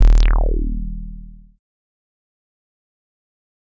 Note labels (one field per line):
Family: bass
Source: synthesizer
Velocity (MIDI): 127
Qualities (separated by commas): bright, distorted, fast decay